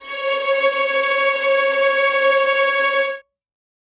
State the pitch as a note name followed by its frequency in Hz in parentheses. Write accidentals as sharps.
C#5 (554.4 Hz)